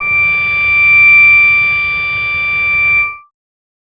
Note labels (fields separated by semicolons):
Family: bass; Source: synthesizer; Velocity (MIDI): 25